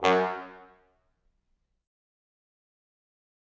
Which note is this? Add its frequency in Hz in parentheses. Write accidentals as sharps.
F#2 (92.5 Hz)